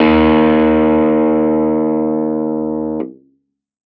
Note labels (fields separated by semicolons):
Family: keyboard; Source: electronic; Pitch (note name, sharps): D#2; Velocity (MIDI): 100; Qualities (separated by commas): distorted